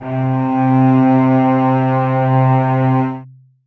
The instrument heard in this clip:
acoustic string instrument